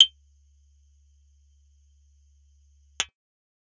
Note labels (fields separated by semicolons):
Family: bass; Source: synthesizer; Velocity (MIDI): 100; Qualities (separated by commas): percussive